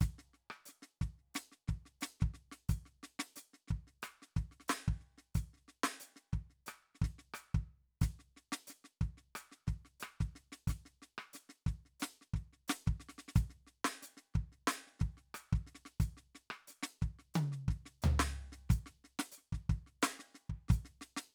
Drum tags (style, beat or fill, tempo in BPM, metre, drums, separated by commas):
folk rock, beat, 90 BPM, 4/4, hi-hat pedal, snare, cross-stick, high tom, floor tom, kick